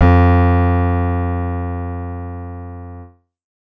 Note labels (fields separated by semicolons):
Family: keyboard; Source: synthesizer; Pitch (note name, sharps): F2; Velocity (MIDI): 100; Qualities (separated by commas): distorted